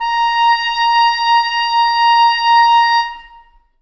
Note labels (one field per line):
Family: reed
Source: acoustic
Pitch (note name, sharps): A#5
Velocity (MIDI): 75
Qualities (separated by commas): long release, reverb